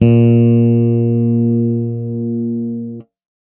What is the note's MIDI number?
46